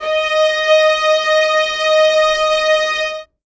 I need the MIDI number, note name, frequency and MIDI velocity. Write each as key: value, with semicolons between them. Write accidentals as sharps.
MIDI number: 75; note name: D#5; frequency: 622.3 Hz; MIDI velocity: 100